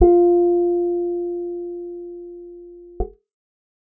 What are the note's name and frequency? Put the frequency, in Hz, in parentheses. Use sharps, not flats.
F4 (349.2 Hz)